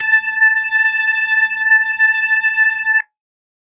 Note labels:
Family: organ; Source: electronic; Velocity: 50

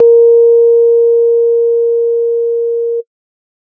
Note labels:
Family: organ; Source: electronic; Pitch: A#4; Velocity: 25; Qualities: dark

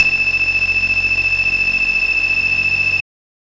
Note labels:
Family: bass; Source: synthesizer; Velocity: 50; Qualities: bright, distorted

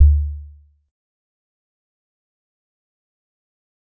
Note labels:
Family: mallet percussion; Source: acoustic; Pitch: D2; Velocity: 25; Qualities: dark, fast decay, percussive

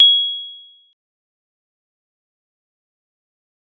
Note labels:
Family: mallet percussion; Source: acoustic; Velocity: 25; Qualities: bright, fast decay, percussive

